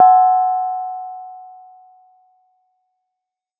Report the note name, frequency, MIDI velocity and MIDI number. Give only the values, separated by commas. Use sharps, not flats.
F#5, 740 Hz, 127, 78